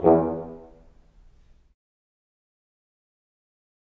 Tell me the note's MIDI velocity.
25